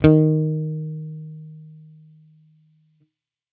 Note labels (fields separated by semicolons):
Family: bass; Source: electronic; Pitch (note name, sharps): D#3; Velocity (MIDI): 75